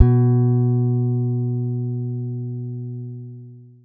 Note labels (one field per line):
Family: guitar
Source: acoustic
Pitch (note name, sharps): B2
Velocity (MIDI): 127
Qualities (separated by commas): dark, long release